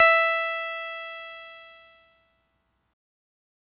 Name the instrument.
electronic keyboard